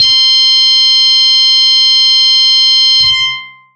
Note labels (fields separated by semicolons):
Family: guitar; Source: electronic; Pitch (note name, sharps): C6; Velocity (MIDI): 50; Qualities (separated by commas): bright, distorted, long release